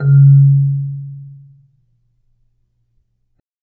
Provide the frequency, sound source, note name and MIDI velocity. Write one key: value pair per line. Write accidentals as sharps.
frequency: 138.6 Hz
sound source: acoustic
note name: C#3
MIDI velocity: 25